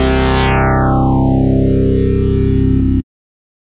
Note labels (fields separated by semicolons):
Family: bass; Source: synthesizer; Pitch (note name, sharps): C1; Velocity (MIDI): 100; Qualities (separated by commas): bright, distorted